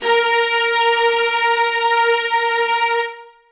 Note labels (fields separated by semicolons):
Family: string; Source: acoustic; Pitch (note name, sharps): A#4; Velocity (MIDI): 127; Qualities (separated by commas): reverb